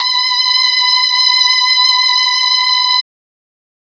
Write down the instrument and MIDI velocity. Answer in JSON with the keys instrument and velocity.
{"instrument": "electronic string instrument", "velocity": 127}